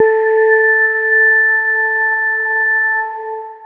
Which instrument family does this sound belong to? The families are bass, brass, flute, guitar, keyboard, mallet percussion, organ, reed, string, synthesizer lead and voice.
keyboard